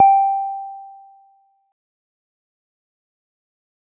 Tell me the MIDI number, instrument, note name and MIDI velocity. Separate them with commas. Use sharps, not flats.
79, synthesizer guitar, G5, 50